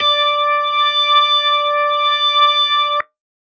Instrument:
electronic organ